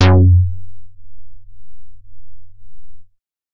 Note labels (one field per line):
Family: bass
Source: synthesizer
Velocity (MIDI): 127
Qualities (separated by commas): distorted